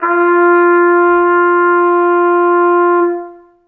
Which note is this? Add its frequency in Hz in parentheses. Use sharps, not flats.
F4 (349.2 Hz)